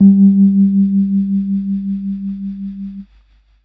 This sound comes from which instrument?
electronic keyboard